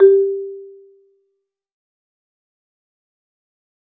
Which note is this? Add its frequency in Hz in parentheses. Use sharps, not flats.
G4 (392 Hz)